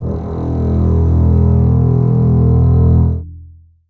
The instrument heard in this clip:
acoustic string instrument